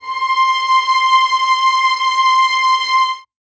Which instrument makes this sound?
acoustic string instrument